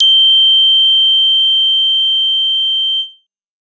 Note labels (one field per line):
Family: bass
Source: synthesizer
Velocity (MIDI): 25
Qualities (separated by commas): bright, distorted